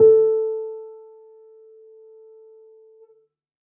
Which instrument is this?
acoustic keyboard